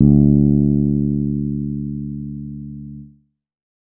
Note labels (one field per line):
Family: bass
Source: synthesizer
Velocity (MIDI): 100